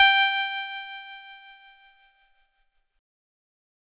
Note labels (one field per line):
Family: keyboard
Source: electronic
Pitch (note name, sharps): G5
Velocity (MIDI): 50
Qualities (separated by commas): bright, distorted